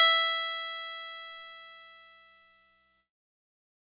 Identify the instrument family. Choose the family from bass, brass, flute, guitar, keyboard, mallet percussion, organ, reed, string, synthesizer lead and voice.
keyboard